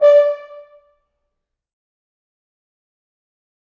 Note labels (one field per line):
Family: brass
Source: acoustic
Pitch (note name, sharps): D5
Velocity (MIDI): 100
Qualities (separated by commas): fast decay, percussive, reverb